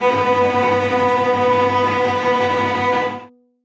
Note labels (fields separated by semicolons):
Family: string; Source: acoustic; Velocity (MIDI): 127; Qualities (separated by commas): bright, non-linear envelope, reverb